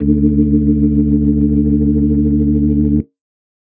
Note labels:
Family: organ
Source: electronic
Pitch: D2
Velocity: 25

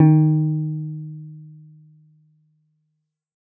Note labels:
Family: guitar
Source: synthesizer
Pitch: D#3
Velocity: 75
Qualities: dark

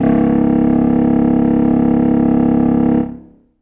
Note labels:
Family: reed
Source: acoustic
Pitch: C#1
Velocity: 25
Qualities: reverb

